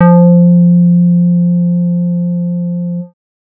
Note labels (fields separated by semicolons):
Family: bass; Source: synthesizer; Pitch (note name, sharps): F3; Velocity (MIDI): 50; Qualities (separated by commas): dark